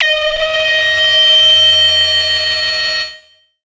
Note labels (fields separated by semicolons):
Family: synthesizer lead; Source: synthesizer; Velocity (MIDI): 127; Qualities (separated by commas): distorted, multiphonic, non-linear envelope